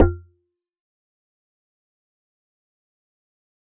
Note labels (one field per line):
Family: mallet percussion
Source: electronic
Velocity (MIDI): 50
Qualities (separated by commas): fast decay, percussive